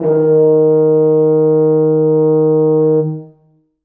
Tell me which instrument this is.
acoustic brass instrument